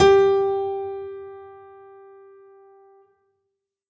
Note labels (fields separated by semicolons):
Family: keyboard; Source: acoustic; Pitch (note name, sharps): G4; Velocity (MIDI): 127; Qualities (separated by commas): reverb